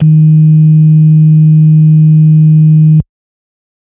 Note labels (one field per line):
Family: organ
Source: electronic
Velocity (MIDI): 50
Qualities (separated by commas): dark